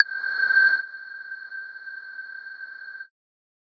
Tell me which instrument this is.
electronic mallet percussion instrument